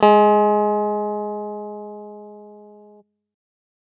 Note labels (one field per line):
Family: guitar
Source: electronic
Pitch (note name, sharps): G#3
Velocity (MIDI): 75